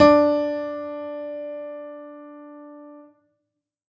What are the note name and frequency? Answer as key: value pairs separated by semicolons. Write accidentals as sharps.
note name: D4; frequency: 293.7 Hz